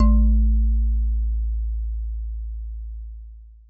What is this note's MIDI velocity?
50